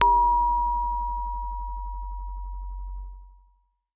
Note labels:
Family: keyboard; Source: acoustic; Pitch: F#1; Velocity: 75

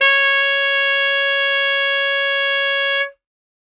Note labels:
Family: reed; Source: acoustic; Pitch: C#5; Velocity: 100; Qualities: bright

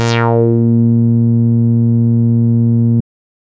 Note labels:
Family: bass; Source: synthesizer; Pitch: A#2; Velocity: 100; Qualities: distorted

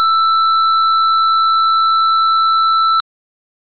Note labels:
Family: organ; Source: electronic; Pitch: E6; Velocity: 50; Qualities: bright

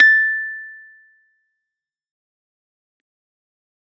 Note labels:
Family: keyboard; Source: electronic; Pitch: A6; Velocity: 100; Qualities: fast decay

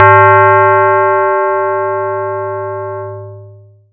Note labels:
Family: mallet percussion; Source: acoustic; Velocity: 100; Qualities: distorted, long release

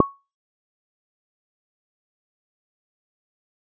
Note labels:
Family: bass; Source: synthesizer; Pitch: C#6; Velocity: 50; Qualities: fast decay, percussive

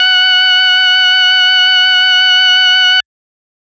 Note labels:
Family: organ; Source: electronic; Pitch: F#5; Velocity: 100; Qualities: bright, distorted

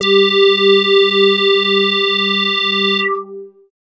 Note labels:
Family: bass; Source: synthesizer; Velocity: 127; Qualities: distorted, long release, multiphonic

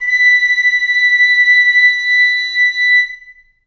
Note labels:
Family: flute; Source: acoustic; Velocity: 50; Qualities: reverb

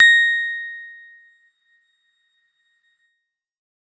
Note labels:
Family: keyboard; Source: electronic; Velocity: 127

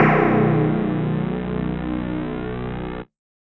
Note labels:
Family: mallet percussion; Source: electronic; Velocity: 127

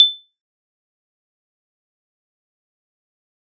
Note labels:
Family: keyboard; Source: electronic; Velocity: 25; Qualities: bright, fast decay, percussive

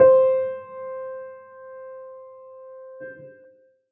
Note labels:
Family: keyboard; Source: acoustic; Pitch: C5; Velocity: 50; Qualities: reverb

